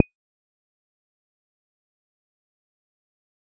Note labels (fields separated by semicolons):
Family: bass; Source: synthesizer; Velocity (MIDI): 50; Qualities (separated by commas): fast decay, percussive